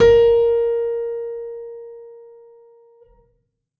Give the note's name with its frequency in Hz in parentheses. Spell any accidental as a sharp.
A#4 (466.2 Hz)